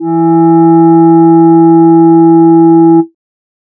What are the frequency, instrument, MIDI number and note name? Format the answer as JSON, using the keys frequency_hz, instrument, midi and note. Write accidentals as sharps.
{"frequency_hz": 164.8, "instrument": "synthesizer voice", "midi": 52, "note": "E3"}